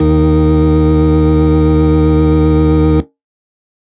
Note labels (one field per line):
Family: organ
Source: electronic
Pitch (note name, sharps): D#2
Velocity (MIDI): 127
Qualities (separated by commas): distorted